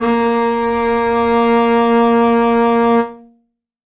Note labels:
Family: string; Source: acoustic; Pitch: A#3; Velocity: 50; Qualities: reverb

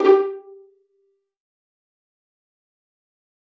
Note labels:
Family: string; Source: acoustic; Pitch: G4; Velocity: 100; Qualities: fast decay, percussive, reverb

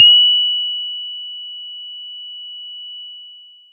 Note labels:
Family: mallet percussion; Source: acoustic; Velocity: 100; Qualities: bright, long release

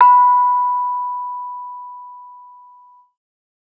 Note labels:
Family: mallet percussion; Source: acoustic; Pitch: B5; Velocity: 50

